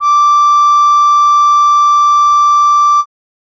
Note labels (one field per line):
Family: reed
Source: acoustic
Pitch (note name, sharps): D6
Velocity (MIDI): 127